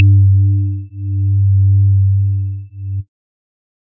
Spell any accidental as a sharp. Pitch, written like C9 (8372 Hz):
G2 (98 Hz)